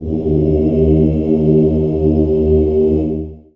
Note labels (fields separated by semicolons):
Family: voice; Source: acoustic; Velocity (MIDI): 50; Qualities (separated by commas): dark, long release, reverb